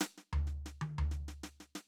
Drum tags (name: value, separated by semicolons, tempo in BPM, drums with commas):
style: jazz; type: fill; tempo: 125 BPM; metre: 4/4; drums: hi-hat pedal, snare, high tom, floor tom